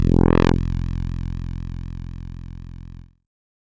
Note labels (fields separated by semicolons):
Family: keyboard; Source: synthesizer; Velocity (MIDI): 100; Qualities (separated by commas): bright, distorted